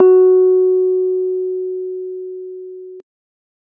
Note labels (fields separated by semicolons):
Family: keyboard; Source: electronic; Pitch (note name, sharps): F#4; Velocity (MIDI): 25